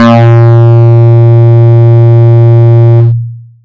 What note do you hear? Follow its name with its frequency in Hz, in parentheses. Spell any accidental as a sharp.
A#2 (116.5 Hz)